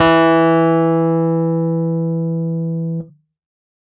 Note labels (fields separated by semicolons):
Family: keyboard; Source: electronic; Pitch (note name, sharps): E3; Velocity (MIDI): 127